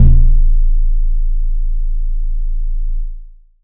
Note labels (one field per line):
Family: mallet percussion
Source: acoustic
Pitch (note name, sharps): A0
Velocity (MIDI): 100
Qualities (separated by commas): long release